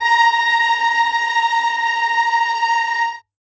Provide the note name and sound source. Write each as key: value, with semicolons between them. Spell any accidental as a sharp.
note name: A#5; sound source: acoustic